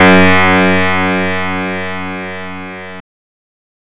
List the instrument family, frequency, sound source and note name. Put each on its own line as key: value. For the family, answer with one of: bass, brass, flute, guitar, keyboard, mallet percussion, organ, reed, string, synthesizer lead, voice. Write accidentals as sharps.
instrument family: guitar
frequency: 92.5 Hz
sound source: synthesizer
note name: F#2